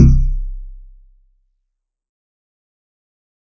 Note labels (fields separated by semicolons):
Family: guitar; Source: synthesizer; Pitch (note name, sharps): C1; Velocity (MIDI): 100; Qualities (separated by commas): dark, fast decay